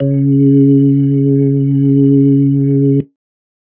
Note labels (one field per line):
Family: organ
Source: electronic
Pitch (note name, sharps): C#3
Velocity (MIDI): 25